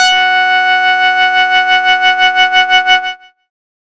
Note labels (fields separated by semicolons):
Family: bass; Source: synthesizer; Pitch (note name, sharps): F#5; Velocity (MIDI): 127; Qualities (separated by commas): bright, distorted